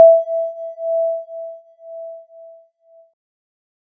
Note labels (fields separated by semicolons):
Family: keyboard; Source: synthesizer; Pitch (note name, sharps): E5; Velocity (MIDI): 50